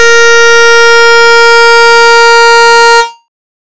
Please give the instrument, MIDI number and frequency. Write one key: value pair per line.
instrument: synthesizer bass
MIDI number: 70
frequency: 466.2 Hz